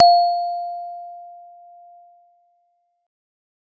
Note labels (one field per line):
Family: mallet percussion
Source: acoustic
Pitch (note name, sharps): F5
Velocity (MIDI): 75